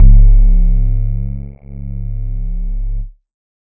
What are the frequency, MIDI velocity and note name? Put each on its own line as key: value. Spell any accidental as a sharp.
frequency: 34.65 Hz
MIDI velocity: 100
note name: C#1